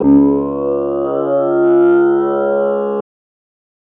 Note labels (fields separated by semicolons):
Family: voice; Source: synthesizer; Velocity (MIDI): 127; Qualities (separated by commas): distorted